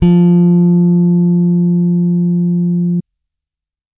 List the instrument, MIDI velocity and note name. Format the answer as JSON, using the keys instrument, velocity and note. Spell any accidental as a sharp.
{"instrument": "electronic bass", "velocity": 50, "note": "F3"}